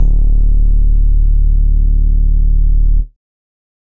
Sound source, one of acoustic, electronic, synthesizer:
synthesizer